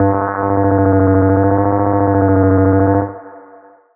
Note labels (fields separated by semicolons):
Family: bass; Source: synthesizer; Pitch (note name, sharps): G2; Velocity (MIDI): 75; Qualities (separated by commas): long release, reverb